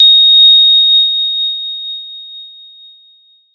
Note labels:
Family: mallet percussion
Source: acoustic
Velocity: 127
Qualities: bright

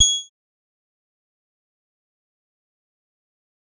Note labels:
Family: bass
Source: synthesizer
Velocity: 75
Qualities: bright, distorted, fast decay, percussive

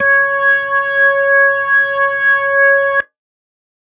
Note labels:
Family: organ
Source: electronic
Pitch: C#5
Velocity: 75

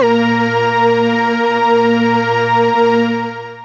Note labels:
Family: synthesizer lead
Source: synthesizer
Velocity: 50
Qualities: bright, long release

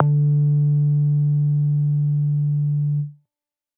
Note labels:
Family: bass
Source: synthesizer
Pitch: D3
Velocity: 50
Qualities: distorted

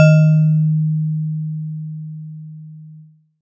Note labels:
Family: mallet percussion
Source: acoustic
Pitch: D#3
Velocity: 75

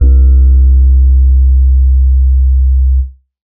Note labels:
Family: keyboard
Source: electronic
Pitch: C2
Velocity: 75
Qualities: dark

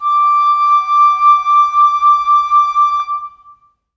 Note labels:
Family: flute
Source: acoustic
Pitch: D6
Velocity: 25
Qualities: long release, reverb

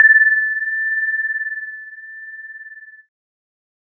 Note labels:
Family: keyboard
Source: electronic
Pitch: A6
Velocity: 100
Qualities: multiphonic

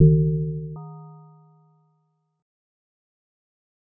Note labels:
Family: mallet percussion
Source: synthesizer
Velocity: 50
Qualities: fast decay, multiphonic

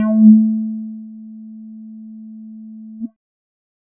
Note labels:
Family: bass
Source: synthesizer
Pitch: A3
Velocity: 25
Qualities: dark, distorted

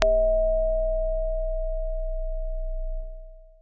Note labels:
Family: keyboard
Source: acoustic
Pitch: B0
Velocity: 50

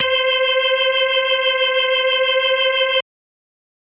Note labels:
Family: organ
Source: electronic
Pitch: C5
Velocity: 50

